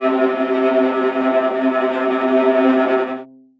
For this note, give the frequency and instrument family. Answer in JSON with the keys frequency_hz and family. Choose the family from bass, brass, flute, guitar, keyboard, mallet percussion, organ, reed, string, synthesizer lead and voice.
{"frequency_hz": 130.8, "family": "string"}